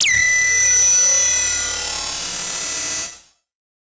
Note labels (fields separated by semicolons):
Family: synthesizer lead; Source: synthesizer; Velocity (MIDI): 25; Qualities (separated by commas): bright, distorted, multiphonic, non-linear envelope